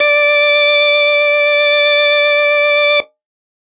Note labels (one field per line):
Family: organ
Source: electronic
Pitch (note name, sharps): D5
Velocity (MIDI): 25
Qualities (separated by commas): distorted